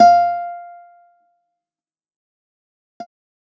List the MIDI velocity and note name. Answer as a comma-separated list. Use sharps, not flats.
100, F5